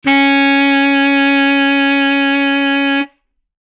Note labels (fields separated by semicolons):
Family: reed; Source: acoustic; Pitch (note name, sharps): C#4; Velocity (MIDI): 100; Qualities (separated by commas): bright